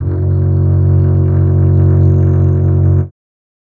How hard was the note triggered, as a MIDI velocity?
75